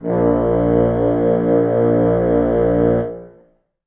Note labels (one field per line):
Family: reed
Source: acoustic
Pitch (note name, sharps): A#1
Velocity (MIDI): 25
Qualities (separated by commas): reverb